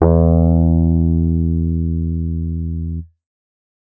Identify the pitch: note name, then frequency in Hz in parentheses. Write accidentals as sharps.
E2 (82.41 Hz)